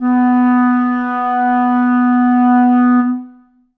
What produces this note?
acoustic reed instrument